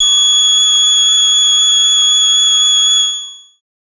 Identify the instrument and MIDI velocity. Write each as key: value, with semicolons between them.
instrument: synthesizer voice; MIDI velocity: 75